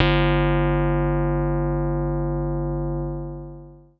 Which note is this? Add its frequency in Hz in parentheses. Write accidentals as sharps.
G1 (49 Hz)